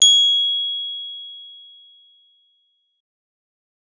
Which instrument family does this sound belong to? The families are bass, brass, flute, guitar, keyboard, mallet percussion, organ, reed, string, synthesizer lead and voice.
keyboard